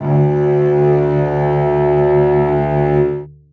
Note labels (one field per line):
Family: string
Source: acoustic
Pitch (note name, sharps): D2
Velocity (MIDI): 100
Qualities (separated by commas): reverb